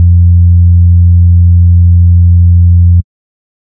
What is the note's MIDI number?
41